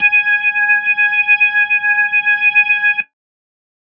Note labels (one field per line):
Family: organ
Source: electronic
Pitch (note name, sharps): G#5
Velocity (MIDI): 75